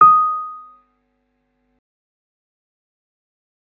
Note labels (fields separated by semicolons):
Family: keyboard; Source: electronic; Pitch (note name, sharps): D#6; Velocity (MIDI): 25; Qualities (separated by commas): fast decay, percussive